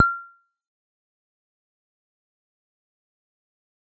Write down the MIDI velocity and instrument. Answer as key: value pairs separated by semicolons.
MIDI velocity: 100; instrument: synthesizer bass